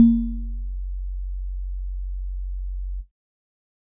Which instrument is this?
electronic keyboard